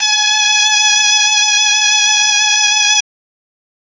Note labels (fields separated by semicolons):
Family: reed; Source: electronic; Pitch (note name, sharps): G#5; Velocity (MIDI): 127; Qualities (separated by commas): bright, reverb